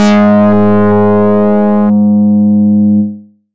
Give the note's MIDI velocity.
100